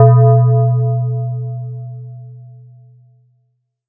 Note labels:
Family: mallet percussion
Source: electronic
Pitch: B2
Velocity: 75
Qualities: multiphonic

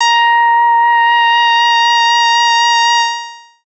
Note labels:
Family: bass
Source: synthesizer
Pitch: A#5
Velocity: 100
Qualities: distorted, long release

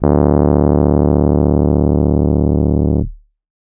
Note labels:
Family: keyboard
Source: electronic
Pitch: D1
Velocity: 25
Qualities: distorted

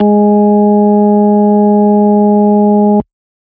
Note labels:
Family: organ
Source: electronic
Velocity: 127

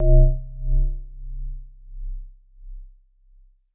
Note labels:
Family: mallet percussion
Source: acoustic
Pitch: C1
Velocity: 50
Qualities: dark, non-linear envelope

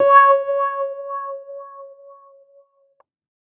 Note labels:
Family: keyboard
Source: electronic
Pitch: C#5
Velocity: 100

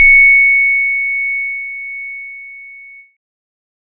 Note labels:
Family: keyboard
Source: electronic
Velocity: 50

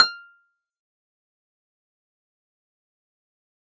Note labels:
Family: guitar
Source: acoustic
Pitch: F6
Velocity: 127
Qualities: fast decay, percussive

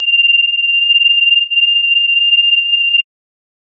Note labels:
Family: mallet percussion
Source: electronic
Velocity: 75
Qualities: multiphonic, non-linear envelope

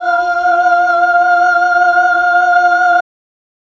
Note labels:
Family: voice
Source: electronic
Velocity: 127

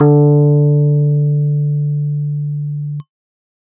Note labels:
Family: keyboard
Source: electronic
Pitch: D3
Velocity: 50

